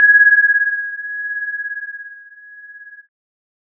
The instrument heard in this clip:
electronic keyboard